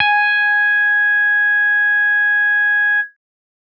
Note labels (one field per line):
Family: bass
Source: synthesizer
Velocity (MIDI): 100